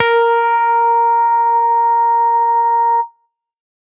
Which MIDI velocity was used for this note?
127